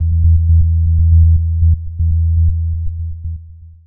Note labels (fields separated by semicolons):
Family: synthesizer lead; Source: synthesizer; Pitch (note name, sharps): E2; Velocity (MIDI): 127; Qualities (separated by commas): dark, long release, tempo-synced